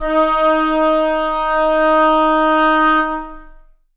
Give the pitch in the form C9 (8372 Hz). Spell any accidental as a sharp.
D#4 (311.1 Hz)